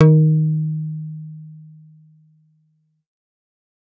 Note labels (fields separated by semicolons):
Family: bass; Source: synthesizer; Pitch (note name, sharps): D#3; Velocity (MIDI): 127